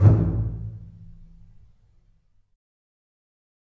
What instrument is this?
acoustic string instrument